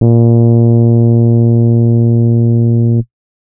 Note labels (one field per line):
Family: keyboard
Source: electronic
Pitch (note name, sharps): A#2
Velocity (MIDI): 75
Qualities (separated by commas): dark